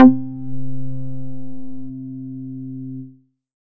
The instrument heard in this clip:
synthesizer bass